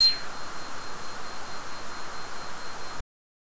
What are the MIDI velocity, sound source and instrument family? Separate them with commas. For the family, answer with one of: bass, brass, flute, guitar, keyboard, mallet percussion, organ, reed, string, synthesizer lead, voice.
100, synthesizer, bass